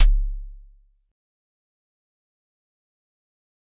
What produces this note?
acoustic mallet percussion instrument